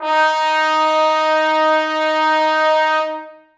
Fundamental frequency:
311.1 Hz